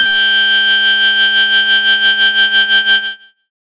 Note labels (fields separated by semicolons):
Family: bass; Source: synthesizer; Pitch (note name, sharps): G6; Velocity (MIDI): 75